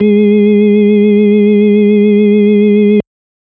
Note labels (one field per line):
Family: organ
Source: electronic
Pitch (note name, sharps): G#3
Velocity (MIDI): 127